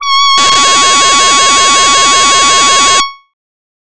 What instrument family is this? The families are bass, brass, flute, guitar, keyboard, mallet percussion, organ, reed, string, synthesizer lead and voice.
voice